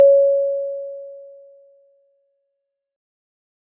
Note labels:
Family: mallet percussion; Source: acoustic; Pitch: C#5; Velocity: 75; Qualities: bright

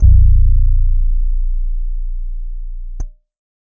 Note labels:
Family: keyboard; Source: electronic; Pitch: A#0; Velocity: 50

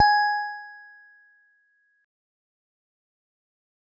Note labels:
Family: mallet percussion; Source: acoustic; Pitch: G#5; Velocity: 50; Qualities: fast decay

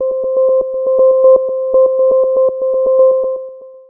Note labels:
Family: synthesizer lead; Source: synthesizer; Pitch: C5; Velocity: 50; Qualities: dark, long release, tempo-synced

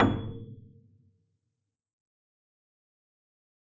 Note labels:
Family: keyboard; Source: acoustic; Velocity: 25; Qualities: percussive, reverb

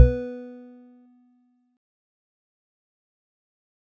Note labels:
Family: mallet percussion; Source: acoustic; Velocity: 25; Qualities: fast decay, percussive

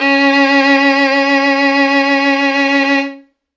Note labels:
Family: string; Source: acoustic; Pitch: C#4; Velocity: 100; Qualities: bright

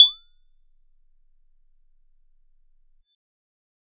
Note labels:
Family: bass; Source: synthesizer; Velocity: 50; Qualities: bright, percussive

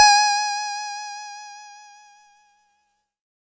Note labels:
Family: keyboard; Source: electronic; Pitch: G#5; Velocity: 75; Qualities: bright

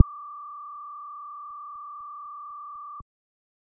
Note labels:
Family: bass; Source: synthesizer; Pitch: D6; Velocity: 50; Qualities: dark

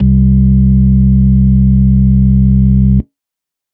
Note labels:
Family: organ; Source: electronic; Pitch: C2; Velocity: 50; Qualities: dark

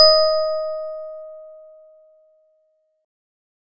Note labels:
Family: organ; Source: electronic; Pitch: D#5; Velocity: 127

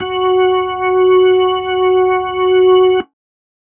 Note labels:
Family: organ; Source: electronic; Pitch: F#4; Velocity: 127

